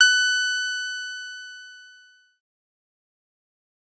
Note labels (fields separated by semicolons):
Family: bass; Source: synthesizer; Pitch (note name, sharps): F#6; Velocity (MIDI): 100; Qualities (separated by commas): bright, distorted, fast decay